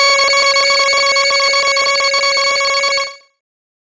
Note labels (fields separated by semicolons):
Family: bass; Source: synthesizer; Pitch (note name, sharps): C#5; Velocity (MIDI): 127; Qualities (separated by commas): bright, distorted, non-linear envelope